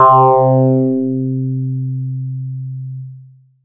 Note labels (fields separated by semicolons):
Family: bass; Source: synthesizer; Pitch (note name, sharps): C3; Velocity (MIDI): 100; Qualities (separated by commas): distorted